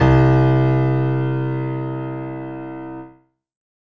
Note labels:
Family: keyboard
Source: acoustic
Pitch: C2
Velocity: 127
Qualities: reverb

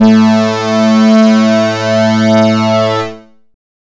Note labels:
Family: bass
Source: synthesizer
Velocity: 127

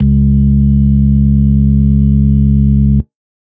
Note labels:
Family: organ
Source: electronic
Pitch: C#2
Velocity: 127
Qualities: dark

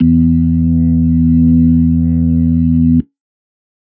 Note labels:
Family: organ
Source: electronic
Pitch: E2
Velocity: 25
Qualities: dark

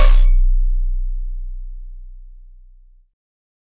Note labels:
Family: keyboard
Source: synthesizer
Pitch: B0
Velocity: 100

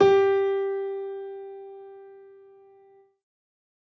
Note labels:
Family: keyboard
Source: acoustic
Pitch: G4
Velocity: 100

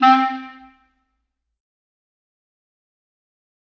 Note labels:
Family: reed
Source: acoustic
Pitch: C4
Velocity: 127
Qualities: fast decay, percussive, reverb

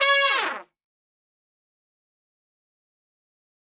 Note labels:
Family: brass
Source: acoustic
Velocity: 75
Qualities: bright, fast decay, reverb

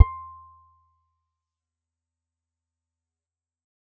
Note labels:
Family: guitar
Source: acoustic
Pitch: C6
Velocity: 100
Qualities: fast decay, percussive

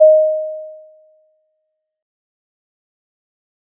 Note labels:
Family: mallet percussion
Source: acoustic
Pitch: D#5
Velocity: 25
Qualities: fast decay

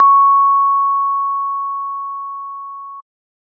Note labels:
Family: organ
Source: electronic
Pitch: C#6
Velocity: 25

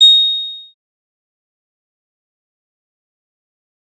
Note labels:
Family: bass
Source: synthesizer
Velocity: 25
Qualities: fast decay, percussive

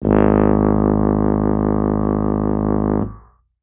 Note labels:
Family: brass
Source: acoustic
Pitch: G#1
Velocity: 100

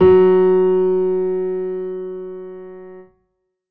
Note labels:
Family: keyboard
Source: acoustic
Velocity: 75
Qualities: reverb

